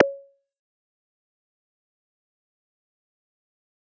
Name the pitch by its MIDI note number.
73